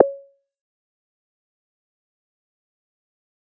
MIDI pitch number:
73